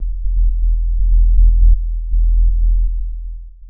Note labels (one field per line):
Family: synthesizer lead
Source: synthesizer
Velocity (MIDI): 127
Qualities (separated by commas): dark, long release, tempo-synced